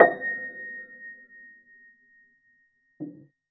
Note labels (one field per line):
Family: keyboard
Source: acoustic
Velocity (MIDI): 50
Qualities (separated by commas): reverb